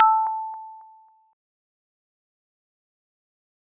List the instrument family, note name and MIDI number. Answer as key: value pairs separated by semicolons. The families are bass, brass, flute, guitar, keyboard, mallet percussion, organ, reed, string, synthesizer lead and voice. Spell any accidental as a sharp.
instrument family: mallet percussion; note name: A5; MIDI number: 81